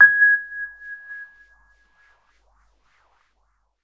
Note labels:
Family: keyboard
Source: electronic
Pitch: G#6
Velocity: 25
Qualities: non-linear envelope

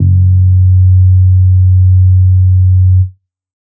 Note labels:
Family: bass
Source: synthesizer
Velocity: 50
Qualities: dark

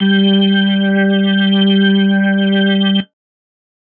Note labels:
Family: keyboard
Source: electronic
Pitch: G3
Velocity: 75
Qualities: distorted

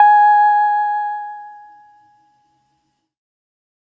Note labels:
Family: keyboard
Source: electronic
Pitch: G#5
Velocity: 25

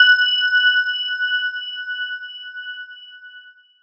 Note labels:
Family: mallet percussion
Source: electronic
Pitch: F#6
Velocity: 50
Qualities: bright, long release

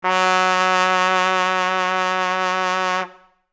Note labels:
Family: brass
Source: acoustic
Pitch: F#3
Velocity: 127

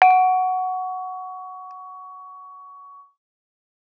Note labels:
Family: mallet percussion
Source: acoustic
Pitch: F#5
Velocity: 75

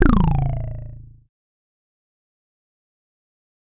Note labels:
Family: bass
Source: synthesizer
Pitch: A0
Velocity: 50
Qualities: distorted, fast decay

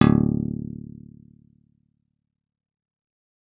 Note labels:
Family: guitar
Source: acoustic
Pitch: D1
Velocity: 127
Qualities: fast decay, reverb

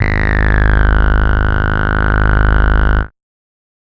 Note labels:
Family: bass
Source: synthesizer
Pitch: G#0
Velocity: 50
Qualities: bright, distorted, multiphonic

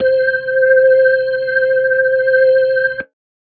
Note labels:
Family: organ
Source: electronic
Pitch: C5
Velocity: 127

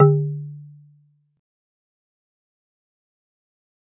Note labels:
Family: mallet percussion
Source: acoustic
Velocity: 50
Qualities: fast decay, percussive

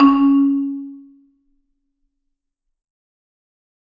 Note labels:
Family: mallet percussion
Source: acoustic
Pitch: C#4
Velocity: 100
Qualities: reverb

